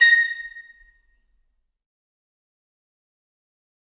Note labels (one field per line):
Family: flute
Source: acoustic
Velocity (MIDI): 75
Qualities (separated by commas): fast decay, percussive, reverb